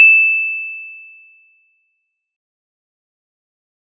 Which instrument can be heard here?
electronic keyboard